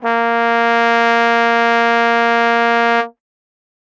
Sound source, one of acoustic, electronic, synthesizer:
acoustic